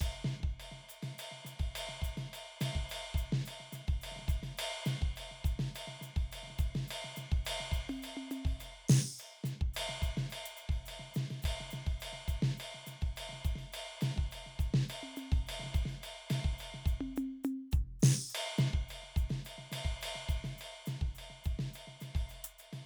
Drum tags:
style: Afro-Cuban; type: beat; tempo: 105 BPM; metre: 4/4; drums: crash, ride, ride bell, closed hi-hat, open hi-hat, hi-hat pedal, snare, high tom, kick

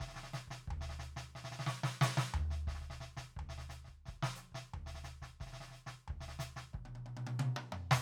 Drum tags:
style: samba; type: beat; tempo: 89 BPM; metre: 4/4; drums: open hi-hat, hi-hat pedal, snare, high tom, mid tom, floor tom, kick

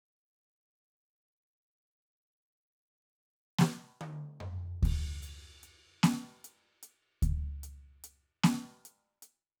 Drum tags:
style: rock; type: beat; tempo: 50 BPM; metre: 4/4; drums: crash, ride, closed hi-hat, snare, high tom, floor tom, kick

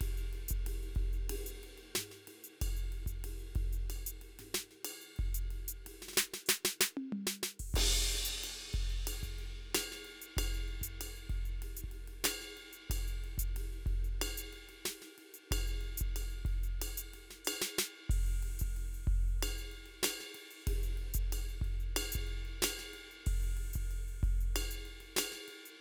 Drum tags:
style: rock; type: beat; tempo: 93 BPM; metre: 4/4; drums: crash, ride, ride bell, closed hi-hat, open hi-hat, hi-hat pedal, snare, high tom, mid tom, floor tom, kick

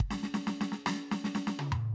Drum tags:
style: rock; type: beat; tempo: 120 BPM; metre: 4/4; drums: snare, high tom, mid tom, kick

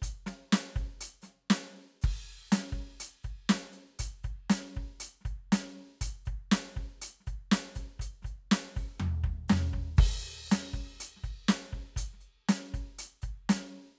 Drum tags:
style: rock; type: beat; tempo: 120 BPM; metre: 4/4; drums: crash, closed hi-hat, open hi-hat, hi-hat pedal, snare, floor tom, kick

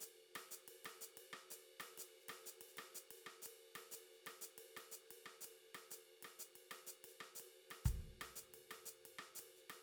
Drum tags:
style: Afro-Cuban bembé; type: beat; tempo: 122 BPM; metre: 4/4; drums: ride, hi-hat pedal, cross-stick, kick

